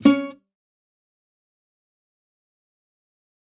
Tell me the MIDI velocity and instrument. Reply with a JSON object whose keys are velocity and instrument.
{"velocity": 127, "instrument": "acoustic guitar"}